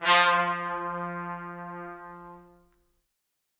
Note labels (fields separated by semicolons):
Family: brass; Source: acoustic; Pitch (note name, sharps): F3; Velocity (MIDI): 127; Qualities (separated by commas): reverb